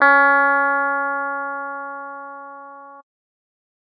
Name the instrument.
electronic keyboard